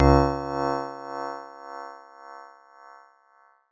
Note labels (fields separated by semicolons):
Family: keyboard; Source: electronic; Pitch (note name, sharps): C#2; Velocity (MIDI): 127